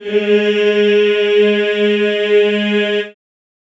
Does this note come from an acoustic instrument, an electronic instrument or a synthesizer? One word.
acoustic